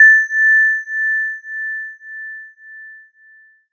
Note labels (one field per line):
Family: mallet percussion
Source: electronic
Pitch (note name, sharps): A6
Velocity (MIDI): 25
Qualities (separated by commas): multiphonic